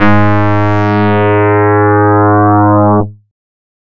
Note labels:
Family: bass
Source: synthesizer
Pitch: G#2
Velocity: 127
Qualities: bright, distorted

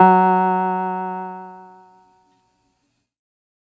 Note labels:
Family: keyboard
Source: electronic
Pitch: F#3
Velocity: 100

